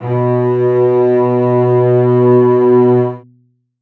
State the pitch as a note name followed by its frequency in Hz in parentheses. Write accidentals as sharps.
B2 (123.5 Hz)